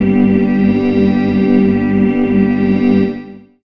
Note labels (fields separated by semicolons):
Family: organ; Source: electronic; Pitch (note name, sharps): G1; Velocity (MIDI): 127; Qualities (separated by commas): long release, reverb